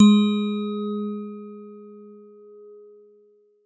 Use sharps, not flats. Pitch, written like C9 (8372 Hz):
G#3 (207.7 Hz)